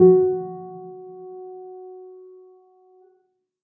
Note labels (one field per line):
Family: keyboard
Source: acoustic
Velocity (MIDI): 25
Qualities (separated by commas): dark, reverb